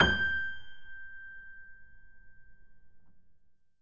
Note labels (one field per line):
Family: keyboard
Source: acoustic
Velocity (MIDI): 100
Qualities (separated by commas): reverb